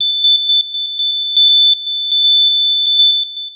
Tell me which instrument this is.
synthesizer lead